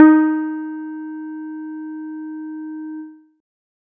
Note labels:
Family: guitar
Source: synthesizer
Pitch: D#4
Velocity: 75

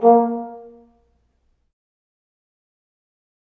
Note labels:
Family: brass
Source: acoustic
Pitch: A#3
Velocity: 25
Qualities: dark, fast decay, percussive, reverb

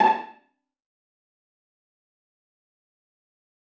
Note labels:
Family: string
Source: acoustic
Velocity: 100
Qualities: fast decay, percussive, reverb

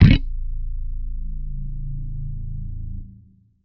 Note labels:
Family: guitar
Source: electronic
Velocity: 100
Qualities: bright, distorted

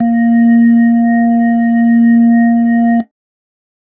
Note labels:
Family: keyboard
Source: electronic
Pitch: A#3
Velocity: 75

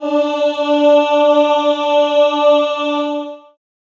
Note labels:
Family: voice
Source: acoustic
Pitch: D4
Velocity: 127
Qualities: long release, reverb

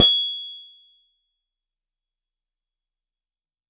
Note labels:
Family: keyboard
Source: electronic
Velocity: 100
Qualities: fast decay, percussive

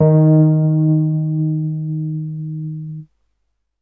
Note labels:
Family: keyboard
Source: electronic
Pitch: D#3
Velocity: 75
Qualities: dark

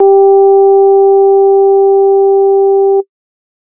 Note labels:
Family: organ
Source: electronic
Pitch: G4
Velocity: 100

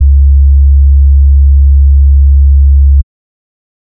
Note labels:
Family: bass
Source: synthesizer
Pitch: C#2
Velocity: 100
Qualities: dark

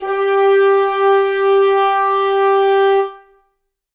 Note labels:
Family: reed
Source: acoustic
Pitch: G4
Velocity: 75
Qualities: reverb

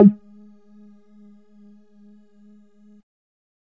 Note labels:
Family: bass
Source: synthesizer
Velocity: 25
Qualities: percussive

